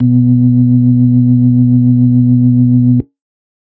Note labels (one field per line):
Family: organ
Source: electronic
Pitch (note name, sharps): B2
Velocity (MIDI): 127